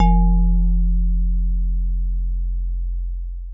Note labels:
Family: mallet percussion; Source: acoustic; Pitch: F1; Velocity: 25; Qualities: dark, long release, reverb

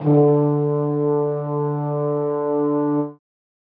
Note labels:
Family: brass; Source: acoustic; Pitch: D3; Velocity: 25; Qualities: reverb

